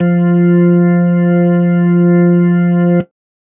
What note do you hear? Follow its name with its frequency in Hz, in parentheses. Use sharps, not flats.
F3 (174.6 Hz)